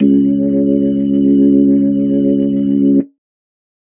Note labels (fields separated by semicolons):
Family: organ; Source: electronic; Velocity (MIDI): 127